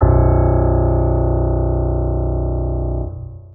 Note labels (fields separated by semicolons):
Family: organ; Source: electronic; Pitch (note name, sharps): B0; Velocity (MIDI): 50; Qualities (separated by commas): long release, reverb